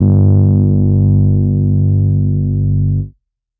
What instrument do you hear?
electronic keyboard